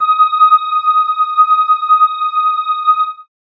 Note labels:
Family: keyboard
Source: synthesizer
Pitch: D#6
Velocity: 25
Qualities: bright

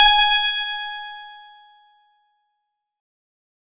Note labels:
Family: guitar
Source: acoustic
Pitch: G#5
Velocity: 127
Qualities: bright, distorted

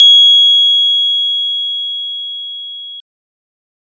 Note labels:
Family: organ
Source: electronic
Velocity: 75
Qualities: bright

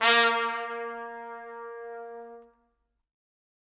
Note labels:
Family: brass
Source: acoustic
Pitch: A#3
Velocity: 75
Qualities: bright, reverb

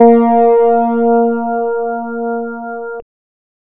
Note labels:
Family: bass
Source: synthesizer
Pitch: A#3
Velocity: 25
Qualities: distorted, multiphonic

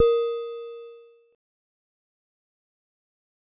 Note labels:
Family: mallet percussion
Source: acoustic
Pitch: A#4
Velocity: 25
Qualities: fast decay

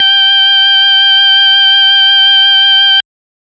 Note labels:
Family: organ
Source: electronic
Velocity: 25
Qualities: distorted

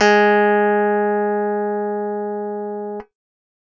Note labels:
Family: keyboard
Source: electronic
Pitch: G#3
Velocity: 50

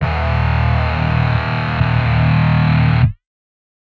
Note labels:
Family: guitar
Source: synthesizer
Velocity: 100

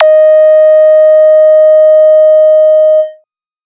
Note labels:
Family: bass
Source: synthesizer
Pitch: D#5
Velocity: 100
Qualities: distorted

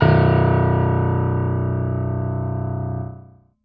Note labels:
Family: keyboard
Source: acoustic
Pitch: B0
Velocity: 100

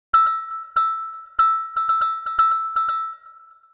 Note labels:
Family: mallet percussion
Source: synthesizer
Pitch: E6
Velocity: 25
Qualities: long release, multiphonic, percussive, tempo-synced

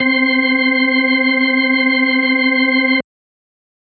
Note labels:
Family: organ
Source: electronic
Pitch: C4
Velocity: 127

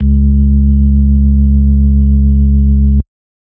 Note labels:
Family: organ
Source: electronic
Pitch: C#2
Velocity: 50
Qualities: dark, distorted

